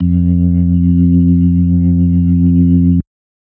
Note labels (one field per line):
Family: organ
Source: electronic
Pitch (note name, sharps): F2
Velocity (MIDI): 100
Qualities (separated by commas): dark